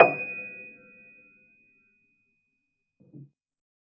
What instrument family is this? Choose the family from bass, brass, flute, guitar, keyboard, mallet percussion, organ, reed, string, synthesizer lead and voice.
keyboard